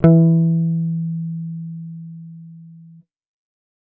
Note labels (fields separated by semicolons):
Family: bass; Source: electronic; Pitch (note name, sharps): E3; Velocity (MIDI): 100